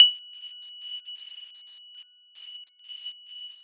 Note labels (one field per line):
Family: mallet percussion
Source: acoustic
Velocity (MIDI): 75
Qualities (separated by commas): bright, long release, multiphonic